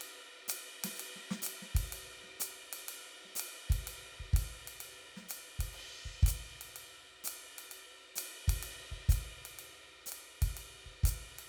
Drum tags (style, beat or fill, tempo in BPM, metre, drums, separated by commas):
jazz, beat, 125 BPM, 4/4, ride, hi-hat pedal, snare, kick